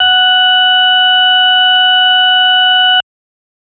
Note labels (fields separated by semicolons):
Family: organ; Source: electronic; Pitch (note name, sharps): F#5; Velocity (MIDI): 50